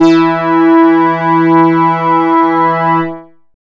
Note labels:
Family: bass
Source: synthesizer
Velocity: 100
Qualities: bright, distorted

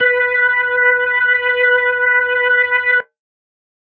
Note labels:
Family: organ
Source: electronic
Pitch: B4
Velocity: 50

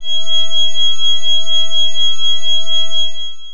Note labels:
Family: organ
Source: electronic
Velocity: 100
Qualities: distorted, long release

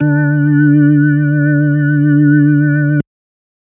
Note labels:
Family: organ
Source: electronic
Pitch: D3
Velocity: 75

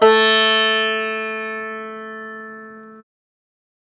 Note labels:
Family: guitar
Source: acoustic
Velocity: 50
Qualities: bright, multiphonic, reverb

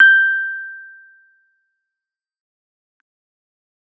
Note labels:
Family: keyboard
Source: electronic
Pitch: G6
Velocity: 75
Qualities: fast decay

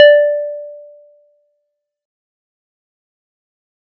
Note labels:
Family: mallet percussion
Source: acoustic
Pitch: D5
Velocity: 100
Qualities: fast decay

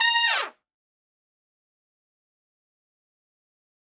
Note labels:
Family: brass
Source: acoustic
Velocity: 100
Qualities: bright, fast decay, reverb

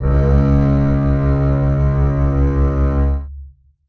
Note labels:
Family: string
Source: acoustic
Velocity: 25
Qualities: long release, reverb

